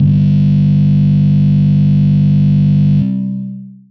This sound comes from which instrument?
electronic guitar